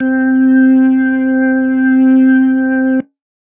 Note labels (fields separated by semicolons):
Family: organ; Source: electronic; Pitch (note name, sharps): C4; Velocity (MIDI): 25